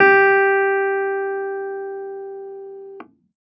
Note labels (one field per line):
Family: keyboard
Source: electronic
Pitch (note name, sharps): G4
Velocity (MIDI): 25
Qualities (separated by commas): distorted